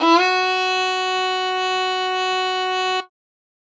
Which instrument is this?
acoustic string instrument